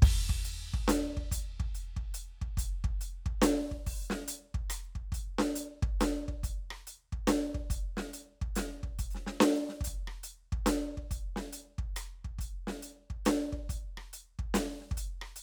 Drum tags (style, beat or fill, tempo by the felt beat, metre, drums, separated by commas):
rock, beat, 46.7 dotted-quarter beats per minute (140 eighth notes per minute), 6/8, crash, closed hi-hat, open hi-hat, hi-hat pedal, snare, cross-stick, kick